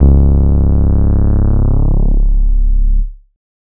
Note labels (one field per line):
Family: bass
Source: synthesizer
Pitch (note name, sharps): C#1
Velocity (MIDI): 25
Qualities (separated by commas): distorted